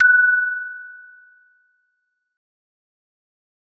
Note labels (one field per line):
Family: mallet percussion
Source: acoustic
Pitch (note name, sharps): F#6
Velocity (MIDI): 50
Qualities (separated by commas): fast decay